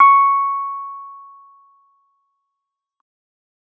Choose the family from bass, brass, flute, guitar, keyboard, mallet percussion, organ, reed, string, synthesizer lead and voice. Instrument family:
keyboard